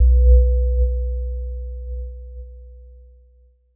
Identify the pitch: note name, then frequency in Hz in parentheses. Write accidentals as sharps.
B1 (61.74 Hz)